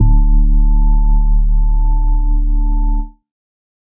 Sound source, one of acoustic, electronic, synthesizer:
electronic